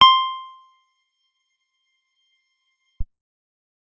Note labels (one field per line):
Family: guitar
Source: acoustic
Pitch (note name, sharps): C6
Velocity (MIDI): 50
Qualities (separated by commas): percussive